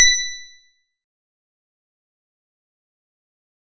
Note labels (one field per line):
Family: guitar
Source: acoustic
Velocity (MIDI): 50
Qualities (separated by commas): bright, distorted, fast decay, percussive